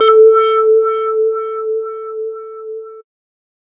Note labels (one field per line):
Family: bass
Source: synthesizer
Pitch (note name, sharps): A4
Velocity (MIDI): 100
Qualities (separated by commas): distorted